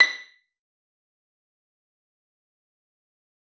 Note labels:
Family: string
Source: acoustic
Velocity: 100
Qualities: fast decay, percussive, reverb

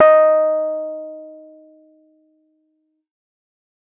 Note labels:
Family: keyboard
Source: electronic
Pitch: D#5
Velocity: 100

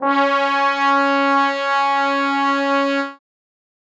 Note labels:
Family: brass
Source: acoustic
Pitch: C#4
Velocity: 100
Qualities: reverb

